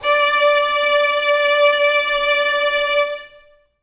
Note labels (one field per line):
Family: string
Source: acoustic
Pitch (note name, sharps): D5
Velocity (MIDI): 100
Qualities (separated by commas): reverb